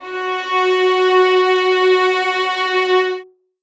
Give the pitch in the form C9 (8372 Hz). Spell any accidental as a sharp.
F#4 (370 Hz)